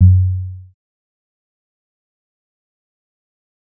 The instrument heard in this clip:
synthesizer bass